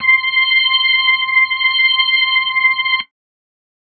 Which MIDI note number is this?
84